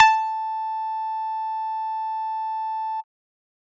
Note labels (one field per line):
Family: bass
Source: synthesizer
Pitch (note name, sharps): A5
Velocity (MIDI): 127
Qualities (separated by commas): distorted